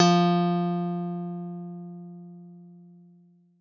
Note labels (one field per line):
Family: guitar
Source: synthesizer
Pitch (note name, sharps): F3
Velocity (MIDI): 127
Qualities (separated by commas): dark